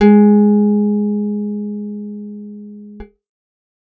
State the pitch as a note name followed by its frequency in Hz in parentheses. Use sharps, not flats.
G#3 (207.7 Hz)